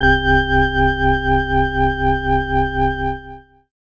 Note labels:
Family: organ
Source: electronic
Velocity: 100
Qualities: distorted

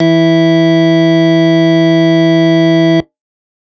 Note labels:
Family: organ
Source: electronic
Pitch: E3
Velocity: 127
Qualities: distorted

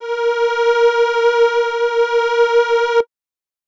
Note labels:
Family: reed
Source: acoustic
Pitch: A#4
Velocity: 75

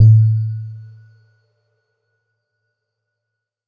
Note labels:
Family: mallet percussion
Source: electronic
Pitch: A2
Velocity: 127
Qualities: non-linear envelope

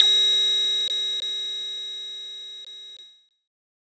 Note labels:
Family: bass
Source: synthesizer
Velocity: 50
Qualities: bright, distorted

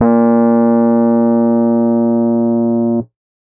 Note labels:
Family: keyboard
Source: electronic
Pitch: A#2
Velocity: 100

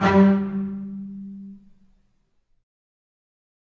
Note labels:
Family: string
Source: acoustic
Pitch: G3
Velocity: 100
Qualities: reverb

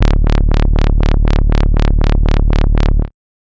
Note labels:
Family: bass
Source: synthesizer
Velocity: 100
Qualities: bright, distorted, tempo-synced

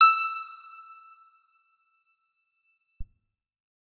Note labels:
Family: guitar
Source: electronic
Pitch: E6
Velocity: 127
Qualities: bright, percussive, reverb

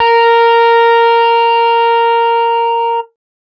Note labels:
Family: guitar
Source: electronic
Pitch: A#4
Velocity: 100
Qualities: distorted

